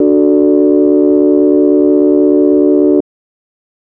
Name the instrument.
electronic organ